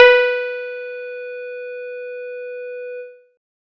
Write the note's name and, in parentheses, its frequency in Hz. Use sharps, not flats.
B4 (493.9 Hz)